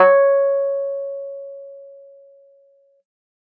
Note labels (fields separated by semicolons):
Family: keyboard; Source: electronic; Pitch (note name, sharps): C#5; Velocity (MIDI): 100